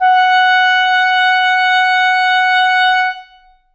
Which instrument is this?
acoustic reed instrument